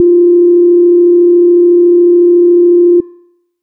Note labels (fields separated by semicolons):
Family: bass; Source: synthesizer; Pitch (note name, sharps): F4; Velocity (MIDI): 100; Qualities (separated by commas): dark